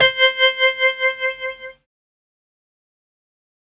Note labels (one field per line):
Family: keyboard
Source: synthesizer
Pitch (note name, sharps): C5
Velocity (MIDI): 100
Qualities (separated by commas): distorted, fast decay